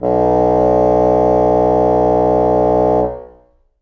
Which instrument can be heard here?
acoustic reed instrument